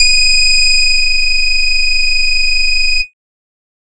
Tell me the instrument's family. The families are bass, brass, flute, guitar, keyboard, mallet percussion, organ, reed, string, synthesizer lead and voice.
bass